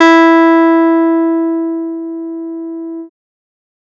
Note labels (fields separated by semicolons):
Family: bass; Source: synthesizer; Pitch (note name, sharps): E4; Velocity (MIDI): 100; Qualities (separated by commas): distorted